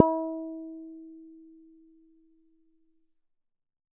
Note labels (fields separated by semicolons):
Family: bass; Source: synthesizer; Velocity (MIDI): 127